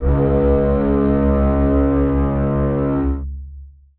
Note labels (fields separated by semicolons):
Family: string; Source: acoustic; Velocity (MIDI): 50; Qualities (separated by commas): long release, reverb